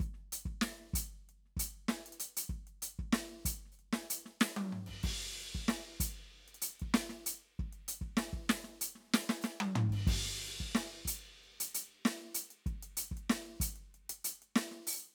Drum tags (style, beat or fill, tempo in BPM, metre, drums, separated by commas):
rock, beat, 95 BPM, 4/4, crash, ride, closed hi-hat, open hi-hat, hi-hat pedal, snare, high tom, floor tom, kick